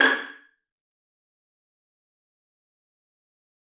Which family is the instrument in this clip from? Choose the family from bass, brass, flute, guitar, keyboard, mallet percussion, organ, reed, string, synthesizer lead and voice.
string